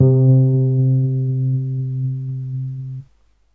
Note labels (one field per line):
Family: keyboard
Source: electronic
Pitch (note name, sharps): C3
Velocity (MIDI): 50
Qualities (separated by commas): dark